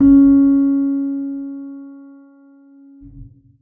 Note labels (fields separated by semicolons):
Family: keyboard; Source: acoustic; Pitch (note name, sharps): C#4; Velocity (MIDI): 50; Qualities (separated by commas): dark, reverb